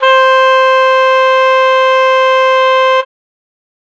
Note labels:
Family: reed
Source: acoustic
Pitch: C5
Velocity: 100

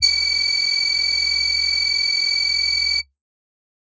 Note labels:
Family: voice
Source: synthesizer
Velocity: 127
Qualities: multiphonic

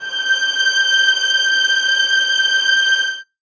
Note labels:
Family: string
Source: acoustic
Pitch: G6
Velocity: 50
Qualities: reverb

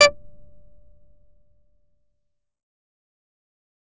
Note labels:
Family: bass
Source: synthesizer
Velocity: 75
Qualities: fast decay, percussive

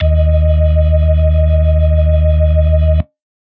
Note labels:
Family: organ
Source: electronic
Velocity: 100

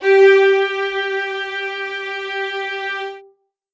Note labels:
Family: string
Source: acoustic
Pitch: G4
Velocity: 127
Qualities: reverb

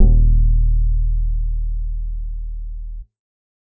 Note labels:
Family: bass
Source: synthesizer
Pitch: D#1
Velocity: 75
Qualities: dark, reverb

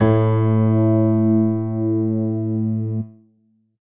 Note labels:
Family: keyboard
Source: electronic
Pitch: A2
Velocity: 75

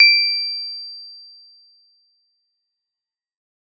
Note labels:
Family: guitar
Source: synthesizer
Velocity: 100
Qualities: bright

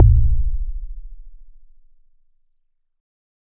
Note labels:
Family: organ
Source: electronic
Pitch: A-1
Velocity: 100

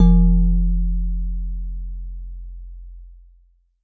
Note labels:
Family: mallet percussion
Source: acoustic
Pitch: F1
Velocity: 100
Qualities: dark

